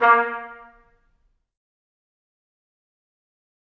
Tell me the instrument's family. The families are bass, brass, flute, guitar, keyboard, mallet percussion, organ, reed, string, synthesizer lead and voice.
brass